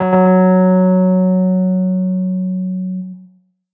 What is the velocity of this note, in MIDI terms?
127